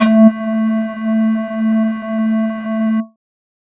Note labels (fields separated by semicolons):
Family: flute; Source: synthesizer; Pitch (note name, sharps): A3; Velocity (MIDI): 75; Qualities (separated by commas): distorted